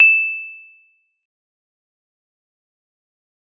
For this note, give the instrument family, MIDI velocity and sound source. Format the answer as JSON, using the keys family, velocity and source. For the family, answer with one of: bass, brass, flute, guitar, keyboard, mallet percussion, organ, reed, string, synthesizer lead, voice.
{"family": "guitar", "velocity": 100, "source": "synthesizer"}